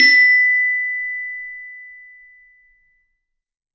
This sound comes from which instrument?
acoustic mallet percussion instrument